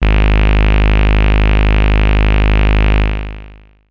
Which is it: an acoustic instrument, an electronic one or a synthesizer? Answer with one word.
synthesizer